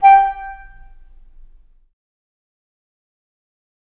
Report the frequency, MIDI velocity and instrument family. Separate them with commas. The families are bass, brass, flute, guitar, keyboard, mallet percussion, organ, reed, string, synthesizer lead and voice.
784 Hz, 50, flute